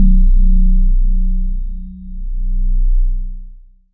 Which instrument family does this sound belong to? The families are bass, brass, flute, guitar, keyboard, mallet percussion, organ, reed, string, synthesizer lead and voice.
voice